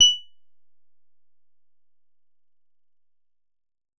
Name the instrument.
synthesizer guitar